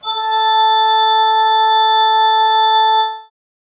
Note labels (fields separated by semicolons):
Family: organ; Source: acoustic; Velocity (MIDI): 127; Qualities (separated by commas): reverb